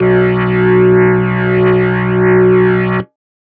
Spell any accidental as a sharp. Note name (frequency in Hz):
B1 (61.74 Hz)